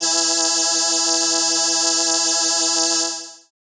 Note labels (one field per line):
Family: keyboard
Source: synthesizer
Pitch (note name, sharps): E3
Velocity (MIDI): 75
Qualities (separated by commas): bright